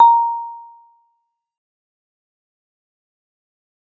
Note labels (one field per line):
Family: mallet percussion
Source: acoustic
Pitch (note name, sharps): A#5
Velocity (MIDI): 75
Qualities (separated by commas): fast decay, percussive